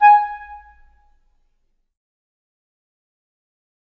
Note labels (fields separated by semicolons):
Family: reed; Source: acoustic; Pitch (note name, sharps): G#5; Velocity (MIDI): 50; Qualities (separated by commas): fast decay, percussive, reverb